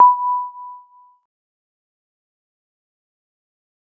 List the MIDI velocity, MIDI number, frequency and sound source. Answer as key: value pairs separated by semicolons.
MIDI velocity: 25; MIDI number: 83; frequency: 987.8 Hz; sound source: electronic